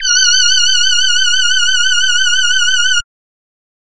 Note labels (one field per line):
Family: voice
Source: synthesizer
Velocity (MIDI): 50